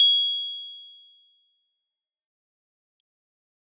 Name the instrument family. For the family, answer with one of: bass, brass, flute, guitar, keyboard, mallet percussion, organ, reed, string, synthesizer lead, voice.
keyboard